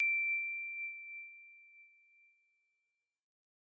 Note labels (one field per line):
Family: keyboard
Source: electronic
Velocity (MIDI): 50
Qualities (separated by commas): bright